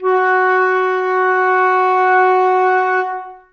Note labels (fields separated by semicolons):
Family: flute; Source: acoustic; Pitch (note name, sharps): F#4; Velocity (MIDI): 25; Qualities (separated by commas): reverb